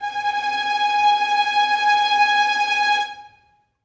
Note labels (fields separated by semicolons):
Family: string; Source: acoustic; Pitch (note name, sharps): G#5; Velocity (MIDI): 50; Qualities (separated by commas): non-linear envelope, reverb